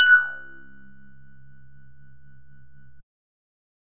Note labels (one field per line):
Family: bass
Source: synthesizer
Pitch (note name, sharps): F#6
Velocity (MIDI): 127